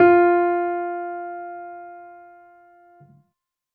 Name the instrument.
acoustic keyboard